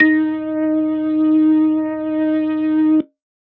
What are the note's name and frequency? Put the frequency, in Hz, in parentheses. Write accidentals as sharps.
D#4 (311.1 Hz)